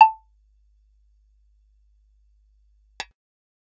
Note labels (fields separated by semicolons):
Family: bass; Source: synthesizer; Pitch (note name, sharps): A5; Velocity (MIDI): 127; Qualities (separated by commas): percussive